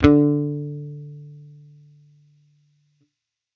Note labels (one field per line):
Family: bass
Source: electronic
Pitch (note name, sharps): D3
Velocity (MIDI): 100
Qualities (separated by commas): distorted